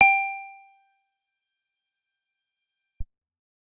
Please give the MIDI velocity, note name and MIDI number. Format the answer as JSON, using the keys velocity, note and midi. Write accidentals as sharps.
{"velocity": 75, "note": "G5", "midi": 79}